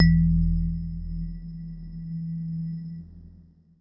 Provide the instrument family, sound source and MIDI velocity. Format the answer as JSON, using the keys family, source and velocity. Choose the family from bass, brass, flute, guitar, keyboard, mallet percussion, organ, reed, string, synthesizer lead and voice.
{"family": "keyboard", "source": "electronic", "velocity": 75}